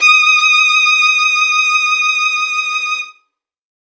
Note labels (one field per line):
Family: string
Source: acoustic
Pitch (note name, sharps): D#6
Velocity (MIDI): 127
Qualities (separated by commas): reverb